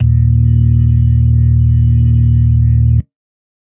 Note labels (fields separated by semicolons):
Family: organ; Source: electronic; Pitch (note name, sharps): D#1; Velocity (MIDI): 25; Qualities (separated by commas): dark